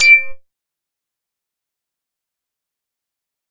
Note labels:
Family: bass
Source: synthesizer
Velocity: 100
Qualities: distorted, fast decay, percussive

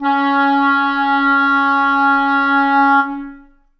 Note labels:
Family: reed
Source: acoustic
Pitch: C#4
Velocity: 75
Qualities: long release, reverb

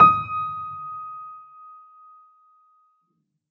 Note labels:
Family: keyboard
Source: acoustic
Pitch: D#6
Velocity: 100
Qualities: reverb

